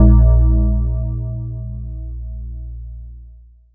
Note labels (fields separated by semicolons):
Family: mallet percussion; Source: electronic; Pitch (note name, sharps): A#1; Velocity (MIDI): 75; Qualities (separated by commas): long release